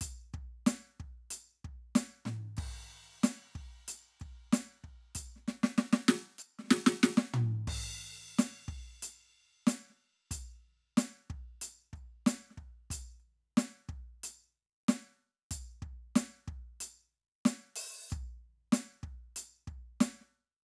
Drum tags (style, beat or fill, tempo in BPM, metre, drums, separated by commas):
rock, beat, 93 BPM, 4/4, crash, percussion, snare, floor tom, kick